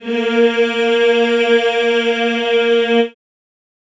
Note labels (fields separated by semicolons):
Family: voice; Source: acoustic; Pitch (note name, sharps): A#3; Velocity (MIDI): 100; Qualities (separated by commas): reverb